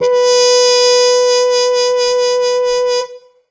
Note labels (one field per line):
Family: brass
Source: acoustic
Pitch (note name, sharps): B4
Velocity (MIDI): 75